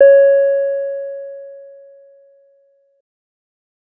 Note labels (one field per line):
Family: bass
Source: synthesizer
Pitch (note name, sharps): C#5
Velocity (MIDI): 75